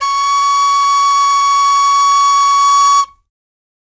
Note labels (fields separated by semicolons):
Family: flute; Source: acoustic; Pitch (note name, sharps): C#6; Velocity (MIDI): 75